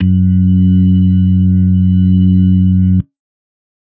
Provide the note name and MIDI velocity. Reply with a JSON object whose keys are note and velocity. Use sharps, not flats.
{"note": "F#2", "velocity": 100}